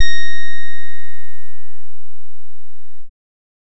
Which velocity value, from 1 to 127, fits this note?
50